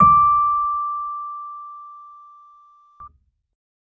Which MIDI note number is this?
86